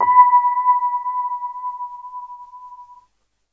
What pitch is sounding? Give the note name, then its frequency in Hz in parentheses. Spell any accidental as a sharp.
B5 (987.8 Hz)